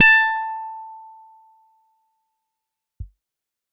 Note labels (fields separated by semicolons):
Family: guitar; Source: electronic; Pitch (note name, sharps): A5; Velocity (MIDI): 100; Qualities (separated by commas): bright, distorted, fast decay